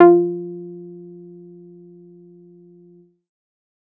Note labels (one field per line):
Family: bass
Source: synthesizer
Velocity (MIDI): 75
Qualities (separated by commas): dark, percussive